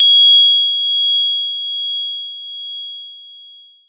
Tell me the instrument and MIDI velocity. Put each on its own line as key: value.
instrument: electronic keyboard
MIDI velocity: 127